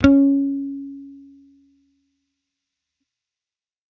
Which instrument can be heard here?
electronic bass